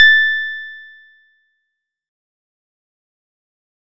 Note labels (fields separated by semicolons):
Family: guitar; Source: synthesizer; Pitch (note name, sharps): A6; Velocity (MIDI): 50; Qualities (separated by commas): bright, fast decay